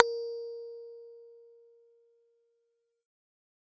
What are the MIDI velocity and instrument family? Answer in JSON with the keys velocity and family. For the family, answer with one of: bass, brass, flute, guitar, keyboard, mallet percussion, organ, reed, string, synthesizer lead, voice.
{"velocity": 127, "family": "bass"}